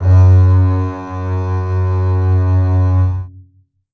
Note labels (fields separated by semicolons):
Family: string; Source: acoustic; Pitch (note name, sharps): F#2; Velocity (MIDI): 100; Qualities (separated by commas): long release, reverb